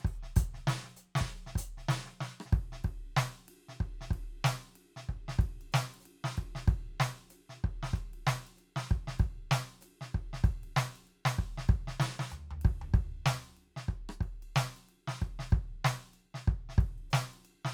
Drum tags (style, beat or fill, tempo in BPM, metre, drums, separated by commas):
rock, beat, 95 BPM, 4/4, ride, ride bell, closed hi-hat, open hi-hat, hi-hat pedal, snare, cross-stick, floor tom, kick